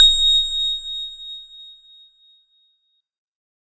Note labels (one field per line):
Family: organ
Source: electronic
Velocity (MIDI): 127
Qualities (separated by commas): bright